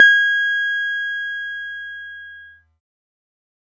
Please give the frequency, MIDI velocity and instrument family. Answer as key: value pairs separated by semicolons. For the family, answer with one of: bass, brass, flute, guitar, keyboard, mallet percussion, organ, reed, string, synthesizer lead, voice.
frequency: 1661 Hz; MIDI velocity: 75; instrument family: keyboard